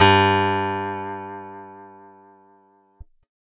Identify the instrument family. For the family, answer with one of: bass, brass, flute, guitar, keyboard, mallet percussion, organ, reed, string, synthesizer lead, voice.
guitar